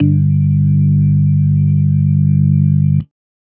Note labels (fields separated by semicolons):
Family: organ; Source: electronic; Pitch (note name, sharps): G1; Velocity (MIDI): 50; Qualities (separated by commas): dark